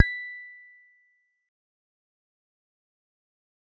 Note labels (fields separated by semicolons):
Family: guitar; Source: electronic; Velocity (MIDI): 50; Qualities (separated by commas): fast decay, percussive, reverb